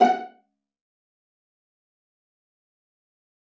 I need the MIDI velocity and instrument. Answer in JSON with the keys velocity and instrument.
{"velocity": 75, "instrument": "acoustic string instrument"}